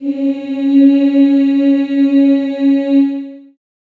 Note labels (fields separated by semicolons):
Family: voice; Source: acoustic; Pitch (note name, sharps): C#4; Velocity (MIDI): 50; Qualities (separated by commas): long release, reverb